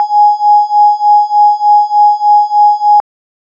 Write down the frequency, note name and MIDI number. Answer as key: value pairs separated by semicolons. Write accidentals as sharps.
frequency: 830.6 Hz; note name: G#5; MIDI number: 80